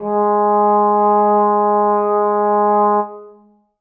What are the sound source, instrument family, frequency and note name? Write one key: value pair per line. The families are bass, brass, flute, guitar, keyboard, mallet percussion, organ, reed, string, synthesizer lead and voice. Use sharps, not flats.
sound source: acoustic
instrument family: brass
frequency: 207.7 Hz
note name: G#3